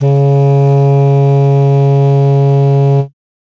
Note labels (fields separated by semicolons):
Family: reed; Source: acoustic; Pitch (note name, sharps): C#3; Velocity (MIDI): 100